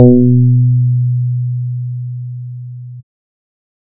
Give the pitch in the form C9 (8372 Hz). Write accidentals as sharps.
B2 (123.5 Hz)